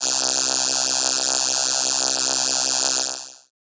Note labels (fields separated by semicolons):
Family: keyboard; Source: synthesizer; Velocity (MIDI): 100; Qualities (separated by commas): bright